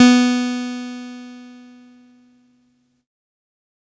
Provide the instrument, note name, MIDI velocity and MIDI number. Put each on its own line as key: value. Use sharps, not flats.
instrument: electronic keyboard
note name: B3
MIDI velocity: 25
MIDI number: 59